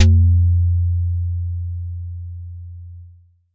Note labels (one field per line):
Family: bass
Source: synthesizer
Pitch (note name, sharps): F2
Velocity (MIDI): 50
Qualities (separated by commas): distorted